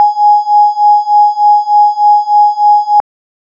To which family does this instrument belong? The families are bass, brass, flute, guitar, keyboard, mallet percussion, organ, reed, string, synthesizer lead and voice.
organ